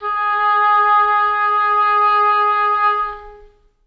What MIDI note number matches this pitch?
68